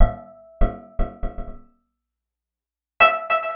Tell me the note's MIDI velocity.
50